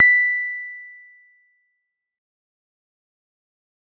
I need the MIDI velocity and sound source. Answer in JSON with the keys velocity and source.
{"velocity": 25, "source": "electronic"}